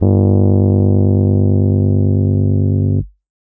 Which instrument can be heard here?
electronic keyboard